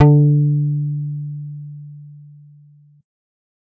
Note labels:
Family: bass; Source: synthesizer; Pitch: D3; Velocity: 127

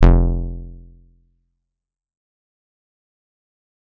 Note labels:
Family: guitar; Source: electronic; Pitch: F1; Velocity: 75; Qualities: fast decay

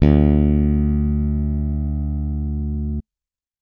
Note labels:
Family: bass; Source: electronic; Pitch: D2; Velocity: 127

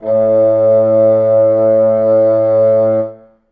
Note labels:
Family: reed; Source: acoustic; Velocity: 25; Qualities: reverb

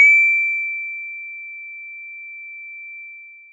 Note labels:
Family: mallet percussion; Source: acoustic; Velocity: 50; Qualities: long release

